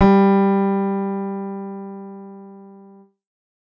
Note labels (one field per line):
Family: keyboard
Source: synthesizer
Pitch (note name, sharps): G3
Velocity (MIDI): 100